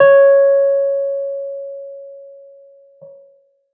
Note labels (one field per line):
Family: keyboard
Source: electronic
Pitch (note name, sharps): C#5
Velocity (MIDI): 100